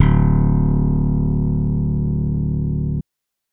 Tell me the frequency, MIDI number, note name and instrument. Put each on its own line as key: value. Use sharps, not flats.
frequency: 36.71 Hz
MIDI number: 26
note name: D1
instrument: electronic bass